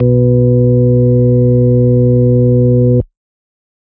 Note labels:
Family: organ; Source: electronic; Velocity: 75

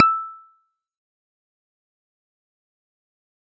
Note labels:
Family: guitar; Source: electronic; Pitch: E6; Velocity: 25; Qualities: fast decay, percussive

